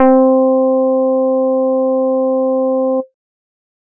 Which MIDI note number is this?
60